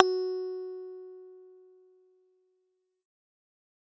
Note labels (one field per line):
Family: bass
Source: synthesizer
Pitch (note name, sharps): F#4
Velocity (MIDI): 100